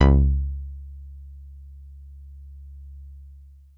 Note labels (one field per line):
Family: guitar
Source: synthesizer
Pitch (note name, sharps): C#2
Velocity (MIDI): 75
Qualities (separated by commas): long release